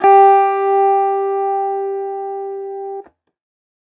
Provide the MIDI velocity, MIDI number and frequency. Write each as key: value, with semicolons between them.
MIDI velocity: 25; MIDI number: 67; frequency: 392 Hz